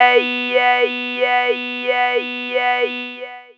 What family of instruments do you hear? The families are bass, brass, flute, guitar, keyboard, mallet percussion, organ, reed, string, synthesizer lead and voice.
voice